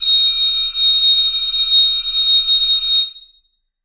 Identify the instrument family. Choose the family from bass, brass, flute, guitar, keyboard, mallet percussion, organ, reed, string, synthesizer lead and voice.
flute